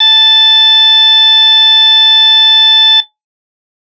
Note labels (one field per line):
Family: organ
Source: electronic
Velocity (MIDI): 127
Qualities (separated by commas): bright, distorted